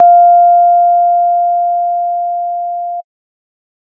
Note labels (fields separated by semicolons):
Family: organ; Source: electronic; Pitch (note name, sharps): F5; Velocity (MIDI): 50